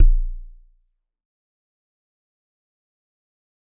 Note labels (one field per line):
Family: mallet percussion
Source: acoustic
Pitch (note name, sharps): A#0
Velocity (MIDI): 75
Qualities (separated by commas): dark, fast decay, percussive